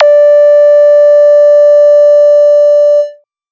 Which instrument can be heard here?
synthesizer bass